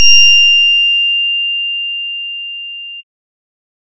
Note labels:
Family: bass; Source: synthesizer; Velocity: 75; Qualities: bright, distorted

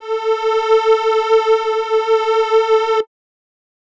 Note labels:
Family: reed; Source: acoustic; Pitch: A4; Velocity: 50

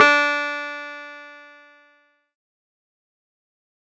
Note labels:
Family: keyboard; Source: electronic; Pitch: D4; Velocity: 75; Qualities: distorted, fast decay

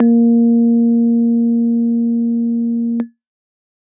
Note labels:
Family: keyboard; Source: electronic; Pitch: A#3; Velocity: 50

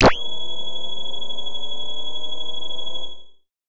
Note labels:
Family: bass; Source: synthesizer; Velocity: 25; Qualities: distorted

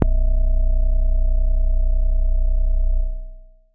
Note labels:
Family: keyboard; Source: acoustic; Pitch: B0; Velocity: 75; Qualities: long release

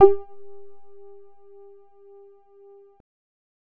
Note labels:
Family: bass; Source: synthesizer; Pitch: G4; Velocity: 25; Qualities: dark, distorted

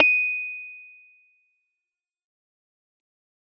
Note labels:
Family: keyboard; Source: electronic; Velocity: 127; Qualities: fast decay

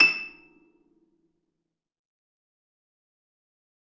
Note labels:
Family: string; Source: acoustic; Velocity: 75; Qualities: fast decay, percussive, reverb

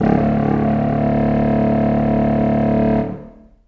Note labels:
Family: reed; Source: acoustic; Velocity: 100; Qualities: long release, reverb

